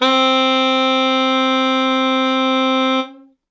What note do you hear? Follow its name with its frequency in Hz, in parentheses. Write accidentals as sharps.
C4 (261.6 Hz)